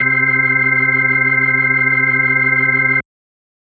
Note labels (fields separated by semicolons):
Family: organ; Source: electronic; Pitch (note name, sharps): C3; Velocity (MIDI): 25